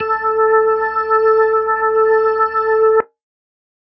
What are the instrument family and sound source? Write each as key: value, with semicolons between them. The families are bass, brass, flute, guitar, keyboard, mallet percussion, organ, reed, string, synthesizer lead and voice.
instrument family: organ; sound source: electronic